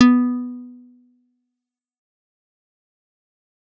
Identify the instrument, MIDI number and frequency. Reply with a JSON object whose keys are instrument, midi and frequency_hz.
{"instrument": "synthesizer bass", "midi": 59, "frequency_hz": 246.9}